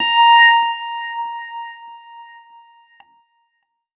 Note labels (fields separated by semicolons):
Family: keyboard; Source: electronic; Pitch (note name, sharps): A#5; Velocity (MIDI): 100